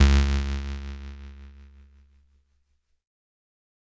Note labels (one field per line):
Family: keyboard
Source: electronic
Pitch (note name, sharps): C#2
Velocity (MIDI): 75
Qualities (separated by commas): bright, distorted